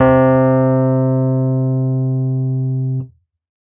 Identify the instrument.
electronic keyboard